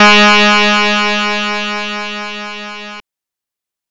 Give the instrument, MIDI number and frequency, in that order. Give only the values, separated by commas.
synthesizer guitar, 56, 207.7 Hz